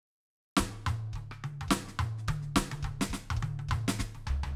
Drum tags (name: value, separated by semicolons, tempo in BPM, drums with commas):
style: soul; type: fill; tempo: 105 BPM; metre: 4/4; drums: crash, snare, cross-stick, high tom, mid tom, floor tom, kick